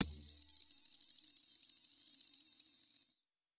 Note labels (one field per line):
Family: guitar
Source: electronic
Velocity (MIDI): 50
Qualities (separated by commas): bright